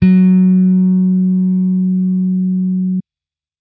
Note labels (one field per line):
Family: bass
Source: electronic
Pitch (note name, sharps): F#3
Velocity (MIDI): 75